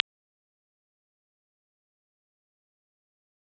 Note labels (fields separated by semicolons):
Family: guitar; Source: electronic; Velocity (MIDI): 75; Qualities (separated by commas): fast decay, percussive